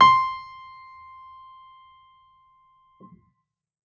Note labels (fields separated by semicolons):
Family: keyboard; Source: acoustic; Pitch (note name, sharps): C6; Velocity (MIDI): 75; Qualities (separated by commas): percussive